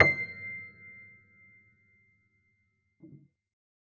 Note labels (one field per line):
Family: keyboard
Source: acoustic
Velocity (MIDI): 75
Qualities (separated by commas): reverb